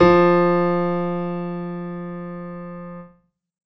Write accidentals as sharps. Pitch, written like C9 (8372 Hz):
F3 (174.6 Hz)